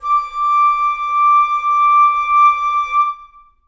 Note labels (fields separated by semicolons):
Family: flute; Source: acoustic; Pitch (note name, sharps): D6; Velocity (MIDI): 25; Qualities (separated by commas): reverb